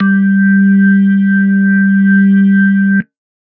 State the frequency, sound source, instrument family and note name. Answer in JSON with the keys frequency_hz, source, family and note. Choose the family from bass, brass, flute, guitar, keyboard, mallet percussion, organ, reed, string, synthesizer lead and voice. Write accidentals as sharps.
{"frequency_hz": 196, "source": "electronic", "family": "organ", "note": "G3"}